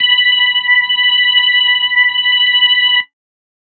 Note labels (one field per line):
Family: keyboard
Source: electronic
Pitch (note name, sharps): B5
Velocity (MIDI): 127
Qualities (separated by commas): distorted